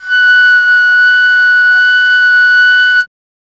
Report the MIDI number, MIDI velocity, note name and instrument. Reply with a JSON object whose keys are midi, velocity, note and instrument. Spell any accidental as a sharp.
{"midi": 90, "velocity": 75, "note": "F#6", "instrument": "acoustic flute"}